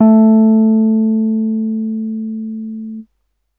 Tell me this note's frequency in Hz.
220 Hz